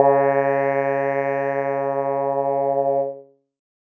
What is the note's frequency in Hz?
138.6 Hz